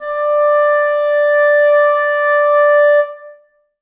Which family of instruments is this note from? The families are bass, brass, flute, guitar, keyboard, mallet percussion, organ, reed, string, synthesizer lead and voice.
reed